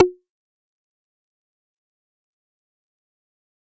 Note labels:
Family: bass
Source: synthesizer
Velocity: 75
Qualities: distorted, fast decay, percussive

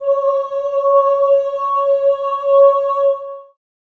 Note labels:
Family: voice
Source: acoustic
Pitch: C#5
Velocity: 50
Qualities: long release, reverb

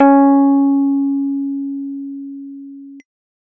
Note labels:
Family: keyboard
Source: electronic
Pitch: C#4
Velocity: 75

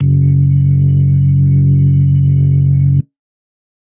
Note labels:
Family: organ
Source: electronic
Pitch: F#1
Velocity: 25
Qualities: distorted

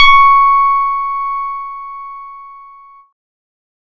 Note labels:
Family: keyboard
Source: electronic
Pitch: C#6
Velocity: 100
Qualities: distorted

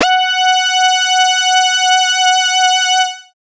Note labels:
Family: bass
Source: synthesizer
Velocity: 127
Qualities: bright, distorted, multiphonic

